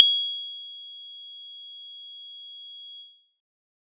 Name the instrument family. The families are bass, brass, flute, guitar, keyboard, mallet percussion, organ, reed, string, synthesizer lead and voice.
guitar